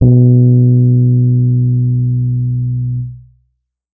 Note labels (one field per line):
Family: keyboard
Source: electronic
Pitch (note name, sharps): B2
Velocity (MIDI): 100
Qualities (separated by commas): dark